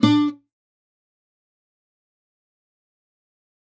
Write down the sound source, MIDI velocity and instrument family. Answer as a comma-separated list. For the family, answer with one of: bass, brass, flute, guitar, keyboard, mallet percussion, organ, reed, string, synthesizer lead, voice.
acoustic, 25, guitar